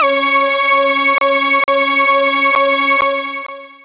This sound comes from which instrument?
synthesizer lead